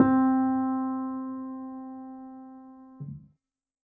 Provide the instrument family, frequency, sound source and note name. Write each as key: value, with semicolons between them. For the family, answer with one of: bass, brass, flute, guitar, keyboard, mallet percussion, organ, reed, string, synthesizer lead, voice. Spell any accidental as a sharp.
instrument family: keyboard; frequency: 261.6 Hz; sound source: acoustic; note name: C4